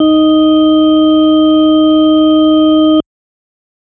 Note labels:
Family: organ; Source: electronic; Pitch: D#4; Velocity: 100

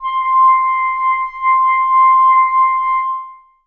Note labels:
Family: reed; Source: acoustic; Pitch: C6; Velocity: 75; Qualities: reverb

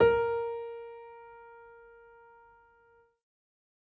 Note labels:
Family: keyboard; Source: acoustic; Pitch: A#4; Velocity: 50

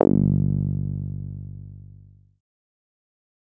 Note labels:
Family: synthesizer lead; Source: synthesizer; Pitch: G1; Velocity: 25; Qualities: distorted, fast decay

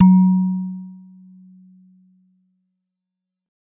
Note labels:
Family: mallet percussion; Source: acoustic; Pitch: F#3; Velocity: 75; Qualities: dark, non-linear envelope

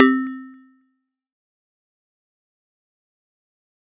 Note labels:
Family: mallet percussion; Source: acoustic; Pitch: C4; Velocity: 127; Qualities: fast decay, percussive

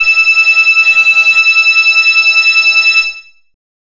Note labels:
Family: bass; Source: synthesizer; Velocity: 127

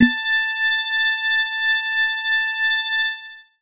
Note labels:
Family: organ; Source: electronic; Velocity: 75; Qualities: reverb

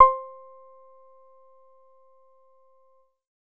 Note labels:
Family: bass; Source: synthesizer; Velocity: 25; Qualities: percussive

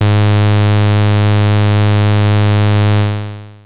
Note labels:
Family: bass; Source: synthesizer; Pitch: G#2; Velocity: 25; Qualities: bright, distorted, long release

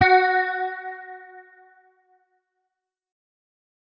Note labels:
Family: guitar; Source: electronic; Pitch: F#4; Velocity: 25

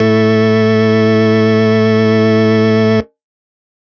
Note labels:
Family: organ; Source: electronic; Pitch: A2; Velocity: 25; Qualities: distorted

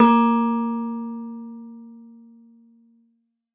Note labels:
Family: guitar; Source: synthesizer; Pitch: A#3; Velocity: 127; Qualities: dark

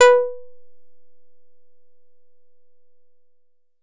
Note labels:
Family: guitar; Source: synthesizer; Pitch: B4; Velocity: 50

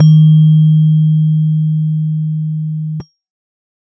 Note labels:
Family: keyboard; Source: electronic; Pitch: D#3; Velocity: 25

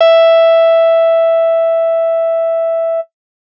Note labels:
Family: guitar; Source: electronic; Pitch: E5; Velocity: 50

